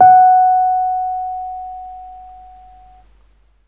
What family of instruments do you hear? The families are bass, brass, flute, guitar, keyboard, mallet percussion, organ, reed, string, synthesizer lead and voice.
keyboard